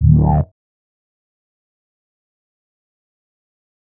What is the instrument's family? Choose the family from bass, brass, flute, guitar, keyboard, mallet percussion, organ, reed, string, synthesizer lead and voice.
bass